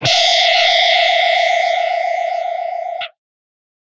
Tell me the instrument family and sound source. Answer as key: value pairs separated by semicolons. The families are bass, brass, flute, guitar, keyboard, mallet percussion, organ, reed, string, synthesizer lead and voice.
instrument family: guitar; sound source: electronic